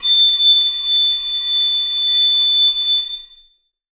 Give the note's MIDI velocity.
50